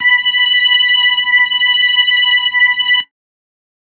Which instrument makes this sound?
electronic keyboard